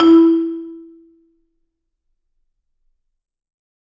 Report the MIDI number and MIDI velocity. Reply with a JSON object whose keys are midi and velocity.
{"midi": 64, "velocity": 127}